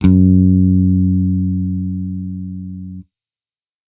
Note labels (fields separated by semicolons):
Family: bass; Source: electronic; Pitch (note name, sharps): F#2; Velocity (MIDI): 127